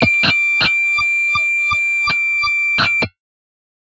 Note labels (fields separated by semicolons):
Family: guitar; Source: synthesizer; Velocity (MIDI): 100